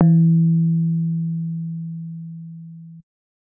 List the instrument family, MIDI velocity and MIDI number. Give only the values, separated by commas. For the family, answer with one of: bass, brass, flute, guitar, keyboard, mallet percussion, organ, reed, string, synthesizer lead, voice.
keyboard, 25, 52